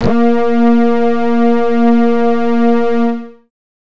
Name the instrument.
synthesizer bass